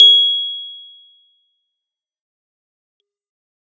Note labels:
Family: keyboard; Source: acoustic; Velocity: 100; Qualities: bright, fast decay

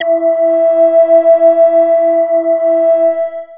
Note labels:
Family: bass; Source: synthesizer; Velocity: 50; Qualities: distorted, long release, multiphonic

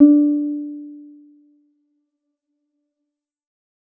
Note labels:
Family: keyboard; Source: electronic; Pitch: D4; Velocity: 25; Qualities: dark

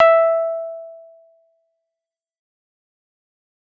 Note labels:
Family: keyboard; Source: electronic; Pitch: E5; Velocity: 127; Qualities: fast decay

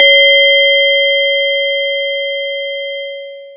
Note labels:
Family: mallet percussion; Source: acoustic; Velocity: 50; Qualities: distorted, long release

